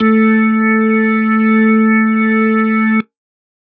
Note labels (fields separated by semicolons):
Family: organ; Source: electronic; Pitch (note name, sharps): A3; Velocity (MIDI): 50